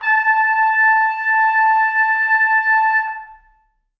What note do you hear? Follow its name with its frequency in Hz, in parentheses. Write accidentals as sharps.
A5 (880 Hz)